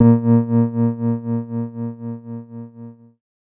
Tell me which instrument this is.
electronic keyboard